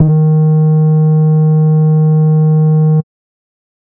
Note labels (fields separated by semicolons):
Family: bass; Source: synthesizer; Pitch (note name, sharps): D#3; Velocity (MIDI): 127; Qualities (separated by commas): dark, distorted, tempo-synced